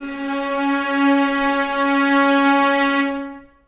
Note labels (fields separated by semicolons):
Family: string; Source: acoustic; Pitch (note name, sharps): C#4; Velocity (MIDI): 25; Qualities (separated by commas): long release, reverb